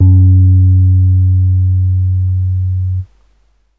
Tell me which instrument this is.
electronic keyboard